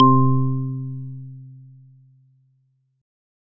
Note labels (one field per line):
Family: organ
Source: electronic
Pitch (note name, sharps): C3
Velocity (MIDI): 100